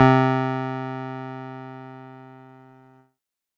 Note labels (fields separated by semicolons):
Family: keyboard; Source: electronic; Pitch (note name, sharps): C3; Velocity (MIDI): 100; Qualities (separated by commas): distorted